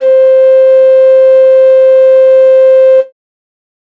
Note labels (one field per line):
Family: flute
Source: acoustic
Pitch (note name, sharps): C5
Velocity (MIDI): 50